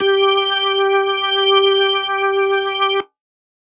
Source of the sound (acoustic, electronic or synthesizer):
electronic